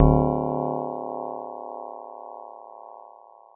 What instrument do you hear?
electronic keyboard